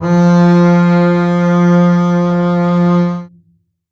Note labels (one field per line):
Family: string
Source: acoustic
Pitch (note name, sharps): F3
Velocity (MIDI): 127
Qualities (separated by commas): reverb